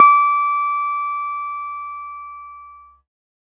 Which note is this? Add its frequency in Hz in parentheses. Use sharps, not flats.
D6 (1175 Hz)